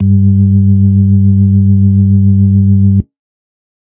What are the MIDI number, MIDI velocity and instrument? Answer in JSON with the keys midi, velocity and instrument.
{"midi": 43, "velocity": 75, "instrument": "electronic organ"}